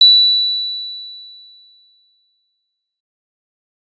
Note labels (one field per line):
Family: keyboard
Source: electronic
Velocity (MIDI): 127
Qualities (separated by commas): bright